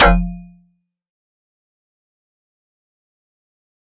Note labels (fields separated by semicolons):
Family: mallet percussion; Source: electronic; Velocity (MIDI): 100; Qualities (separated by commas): fast decay, percussive